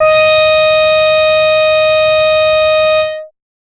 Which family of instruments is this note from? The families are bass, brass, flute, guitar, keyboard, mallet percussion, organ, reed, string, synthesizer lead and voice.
bass